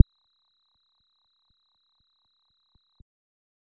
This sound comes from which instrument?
synthesizer bass